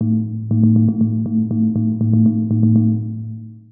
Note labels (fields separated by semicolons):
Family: mallet percussion; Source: synthesizer; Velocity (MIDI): 100; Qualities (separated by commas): dark, long release, multiphonic, percussive, tempo-synced